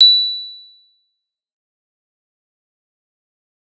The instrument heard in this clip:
electronic guitar